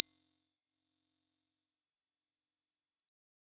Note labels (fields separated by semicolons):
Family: keyboard; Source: electronic; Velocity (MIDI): 75; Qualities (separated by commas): bright, multiphonic